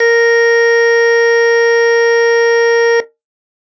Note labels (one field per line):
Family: organ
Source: electronic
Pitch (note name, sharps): A#4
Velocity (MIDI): 127